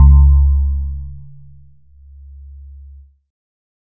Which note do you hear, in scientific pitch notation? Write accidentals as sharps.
C#2